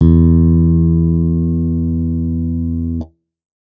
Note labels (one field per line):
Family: bass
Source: electronic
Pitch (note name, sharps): E2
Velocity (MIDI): 25